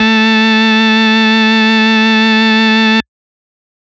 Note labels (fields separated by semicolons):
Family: organ; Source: electronic; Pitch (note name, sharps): A3; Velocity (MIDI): 100; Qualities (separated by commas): distorted